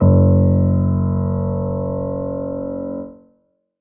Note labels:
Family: keyboard; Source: acoustic; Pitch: F#1; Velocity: 25; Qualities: reverb

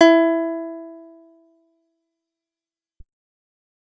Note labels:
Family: guitar; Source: acoustic; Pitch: E4; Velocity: 127; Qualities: fast decay

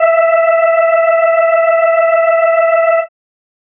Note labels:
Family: organ; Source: electronic; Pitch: E5; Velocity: 50

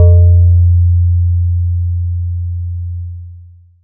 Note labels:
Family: mallet percussion; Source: electronic; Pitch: F2; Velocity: 25; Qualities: long release, multiphonic

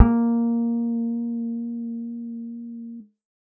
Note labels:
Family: bass; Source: synthesizer; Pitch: A#3; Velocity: 100; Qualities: dark, reverb

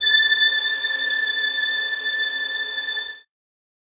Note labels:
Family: string; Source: acoustic; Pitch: A6; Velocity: 127; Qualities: reverb

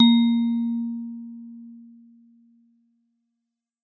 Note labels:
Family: mallet percussion; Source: acoustic; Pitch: A#3; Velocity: 100

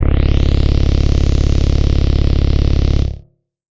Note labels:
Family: bass; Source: synthesizer; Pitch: C#0; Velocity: 50; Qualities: distorted

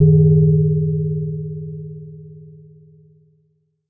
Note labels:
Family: mallet percussion; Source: synthesizer; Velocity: 75; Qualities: multiphonic

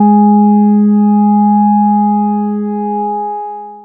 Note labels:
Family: bass; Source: synthesizer; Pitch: G#3; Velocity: 75; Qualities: long release

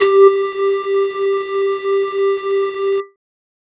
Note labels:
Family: flute; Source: synthesizer; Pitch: G4; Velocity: 75; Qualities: distorted

